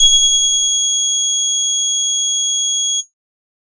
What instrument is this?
synthesizer bass